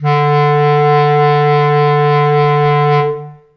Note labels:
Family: reed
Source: acoustic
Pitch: D3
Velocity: 100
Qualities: reverb

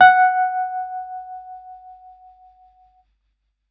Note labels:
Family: keyboard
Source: electronic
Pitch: F#5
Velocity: 100

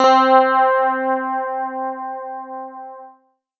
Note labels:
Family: guitar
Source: electronic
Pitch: C4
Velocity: 75

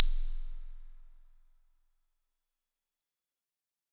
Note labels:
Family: organ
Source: electronic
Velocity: 75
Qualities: bright

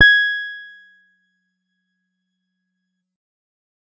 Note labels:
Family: guitar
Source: electronic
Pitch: G#6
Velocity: 25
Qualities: percussive

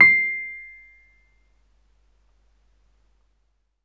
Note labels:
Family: keyboard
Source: electronic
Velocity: 75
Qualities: percussive

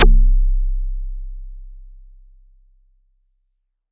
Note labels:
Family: mallet percussion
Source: acoustic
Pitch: C1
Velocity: 50

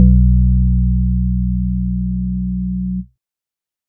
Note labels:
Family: organ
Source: electronic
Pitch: B1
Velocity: 50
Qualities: dark

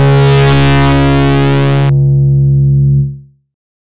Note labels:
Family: bass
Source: synthesizer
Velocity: 127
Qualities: bright, distorted

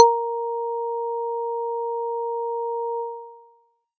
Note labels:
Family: mallet percussion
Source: acoustic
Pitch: A#4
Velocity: 127

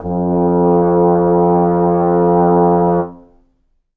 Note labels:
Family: brass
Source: acoustic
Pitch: F2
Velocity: 50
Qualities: reverb

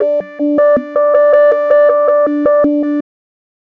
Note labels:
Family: bass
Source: synthesizer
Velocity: 100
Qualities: tempo-synced

